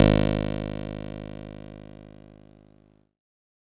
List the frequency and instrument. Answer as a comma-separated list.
51.91 Hz, electronic keyboard